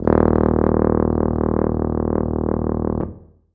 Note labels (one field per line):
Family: brass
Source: acoustic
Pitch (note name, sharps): D#1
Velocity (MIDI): 100